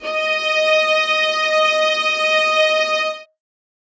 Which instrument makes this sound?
acoustic string instrument